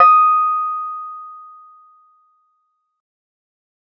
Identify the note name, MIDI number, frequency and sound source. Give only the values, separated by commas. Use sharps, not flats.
D#6, 87, 1245 Hz, electronic